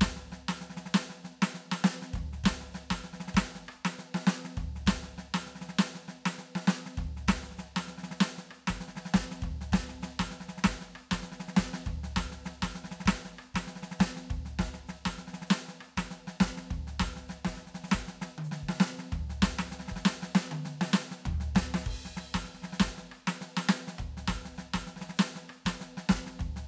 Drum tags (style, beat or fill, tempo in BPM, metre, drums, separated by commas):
New Orleans second line, beat, 99 BPM, 4/4, crash, open hi-hat, hi-hat pedal, snare, cross-stick, high tom, floor tom, kick